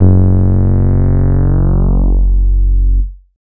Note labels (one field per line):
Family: bass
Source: synthesizer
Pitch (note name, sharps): F#1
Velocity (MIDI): 25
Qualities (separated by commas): distorted